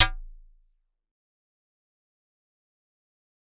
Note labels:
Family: mallet percussion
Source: acoustic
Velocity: 25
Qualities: fast decay, percussive

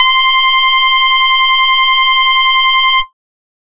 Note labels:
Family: bass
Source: synthesizer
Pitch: C6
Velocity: 127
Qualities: bright, distorted, multiphonic, tempo-synced

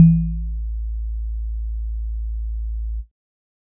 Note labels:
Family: keyboard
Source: electronic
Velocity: 75

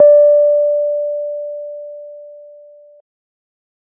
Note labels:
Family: keyboard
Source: electronic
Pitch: D5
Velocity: 100

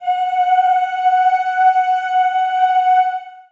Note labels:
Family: voice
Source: acoustic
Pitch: F#5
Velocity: 25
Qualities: reverb

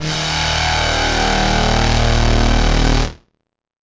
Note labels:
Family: guitar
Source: electronic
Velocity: 25

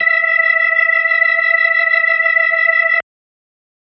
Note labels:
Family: organ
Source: electronic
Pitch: E5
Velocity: 50

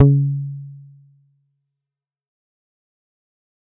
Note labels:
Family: bass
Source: synthesizer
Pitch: C#3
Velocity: 127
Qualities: dark, distorted, fast decay

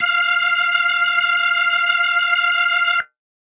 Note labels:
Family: organ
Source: electronic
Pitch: F5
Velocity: 127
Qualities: reverb

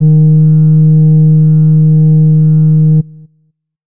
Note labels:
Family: flute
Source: acoustic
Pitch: D#3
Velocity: 25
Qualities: dark

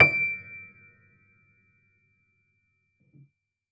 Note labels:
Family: keyboard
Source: acoustic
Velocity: 75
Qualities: percussive, reverb

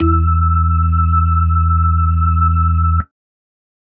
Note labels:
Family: organ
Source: electronic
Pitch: E2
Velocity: 50

